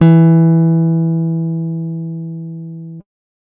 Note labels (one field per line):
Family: guitar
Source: acoustic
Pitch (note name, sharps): E3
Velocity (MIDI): 75